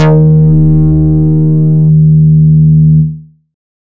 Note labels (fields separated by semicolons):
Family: bass; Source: synthesizer; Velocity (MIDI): 75; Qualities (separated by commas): distorted